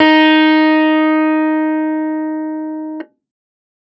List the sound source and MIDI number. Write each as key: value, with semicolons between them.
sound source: electronic; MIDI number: 63